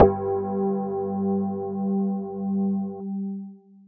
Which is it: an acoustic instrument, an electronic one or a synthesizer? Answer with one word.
electronic